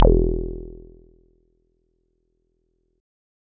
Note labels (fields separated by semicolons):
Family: bass; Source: synthesizer; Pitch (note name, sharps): E1; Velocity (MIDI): 127; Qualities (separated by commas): distorted